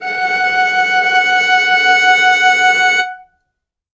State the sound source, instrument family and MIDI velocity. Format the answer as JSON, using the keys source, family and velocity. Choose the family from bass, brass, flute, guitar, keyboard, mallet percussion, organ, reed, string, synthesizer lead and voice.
{"source": "acoustic", "family": "string", "velocity": 25}